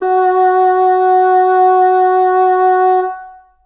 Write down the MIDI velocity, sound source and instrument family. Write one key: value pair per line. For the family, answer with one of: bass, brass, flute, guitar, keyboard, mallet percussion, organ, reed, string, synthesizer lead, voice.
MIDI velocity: 127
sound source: acoustic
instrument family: reed